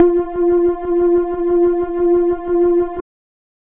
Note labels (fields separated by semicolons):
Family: bass; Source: synthesizer; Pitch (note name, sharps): F4; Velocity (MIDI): 50; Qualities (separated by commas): dark